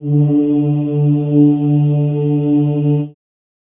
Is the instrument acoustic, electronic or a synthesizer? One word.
acoustic